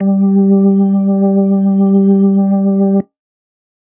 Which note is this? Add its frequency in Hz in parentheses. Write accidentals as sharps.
G3 (196 Hz)